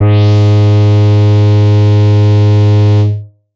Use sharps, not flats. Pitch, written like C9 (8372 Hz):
G#2 (103.8 Hz)